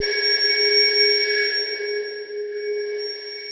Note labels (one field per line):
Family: mallet percussion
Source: electronic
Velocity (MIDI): 25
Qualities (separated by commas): bright, long release, non-linear envelope